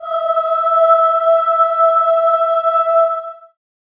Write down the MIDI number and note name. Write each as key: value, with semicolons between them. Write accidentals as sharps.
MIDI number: 76; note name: E5